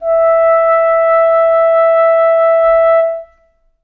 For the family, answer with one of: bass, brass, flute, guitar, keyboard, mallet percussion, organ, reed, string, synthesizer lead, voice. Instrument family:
reed